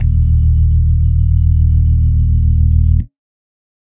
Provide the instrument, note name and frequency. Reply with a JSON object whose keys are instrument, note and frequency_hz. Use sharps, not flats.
{"instrument": "electronic organ", "note": "D#1", "frequency_hz": 38.89}